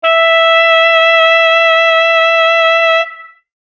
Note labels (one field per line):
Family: reed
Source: acoustic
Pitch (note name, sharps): E5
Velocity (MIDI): 127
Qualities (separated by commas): bright